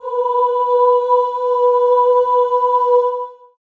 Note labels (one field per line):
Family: voice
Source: acoustic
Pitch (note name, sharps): B4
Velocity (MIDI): 127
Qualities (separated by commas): long release, reverb